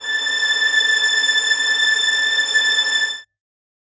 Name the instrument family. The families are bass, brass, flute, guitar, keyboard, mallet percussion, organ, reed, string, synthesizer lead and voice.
string